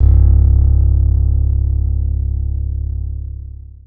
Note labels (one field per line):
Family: guitar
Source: acoustic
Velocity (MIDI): 100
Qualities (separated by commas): dark, long release